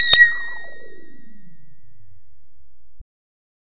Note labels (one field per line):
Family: bass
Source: synthesizer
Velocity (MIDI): 100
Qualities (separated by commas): bright, distorted